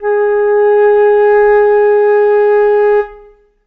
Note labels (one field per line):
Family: flute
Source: acoustic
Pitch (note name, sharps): G#4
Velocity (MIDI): 25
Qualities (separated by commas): reverb